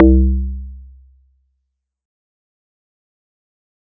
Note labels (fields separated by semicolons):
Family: mallet percussion; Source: acoustic; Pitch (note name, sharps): C2; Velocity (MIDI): 127; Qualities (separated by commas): fast decay